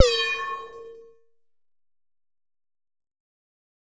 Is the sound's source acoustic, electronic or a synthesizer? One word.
synthesizer